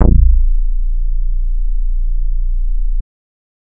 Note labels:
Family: bass; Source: synthesizer; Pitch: A#0; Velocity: 100; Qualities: distorted

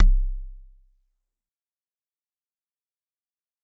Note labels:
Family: mallet percussion; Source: acoustic; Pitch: C1; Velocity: 127; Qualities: fast decay, percussive

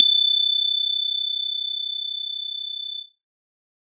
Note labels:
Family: synthesizer lead; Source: synthesizer; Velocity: 25

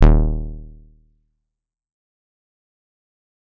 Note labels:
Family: guitar; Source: electronic; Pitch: D#1; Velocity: 127; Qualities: fast decay, percussive

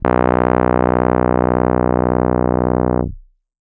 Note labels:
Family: keyboard; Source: electronic; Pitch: B0; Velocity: 75; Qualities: distorted

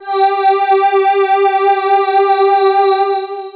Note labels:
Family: voice; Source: synthesizer; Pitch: G4; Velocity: 75; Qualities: bright, distorted, long release

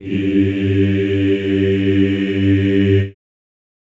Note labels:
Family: voice; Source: acoustic; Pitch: G2; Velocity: 100; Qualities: reverb

